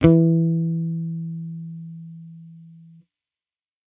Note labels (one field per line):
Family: bass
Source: electronic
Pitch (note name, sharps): E3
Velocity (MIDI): 50